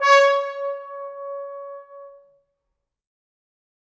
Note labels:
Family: brass; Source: acoustic; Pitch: C#5; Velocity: 100; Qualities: bright, reverb

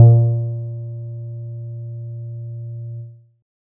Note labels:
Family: guitar; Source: synthesizer; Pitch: A#2; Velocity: 50; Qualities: dark

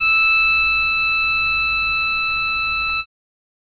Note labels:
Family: reed; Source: acoustic; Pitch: E6; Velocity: 127

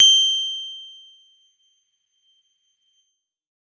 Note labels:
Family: keyboard; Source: electronic; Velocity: 127; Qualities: bright

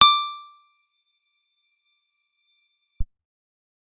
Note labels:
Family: guitar; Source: acoustic; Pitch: D6; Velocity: 50; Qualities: percussive

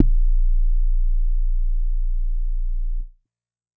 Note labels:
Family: bass; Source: synthesizer; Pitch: A#0; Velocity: 50; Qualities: dark, distorted

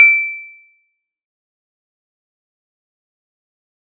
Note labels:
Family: mallet percussion; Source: acoustic; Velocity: 127; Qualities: fast decay, percussive

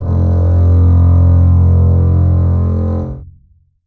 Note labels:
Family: string; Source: acoustic; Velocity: 100; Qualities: long release, reverb

